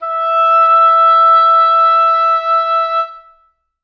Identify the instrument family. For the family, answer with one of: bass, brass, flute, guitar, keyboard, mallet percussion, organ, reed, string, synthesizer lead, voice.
reed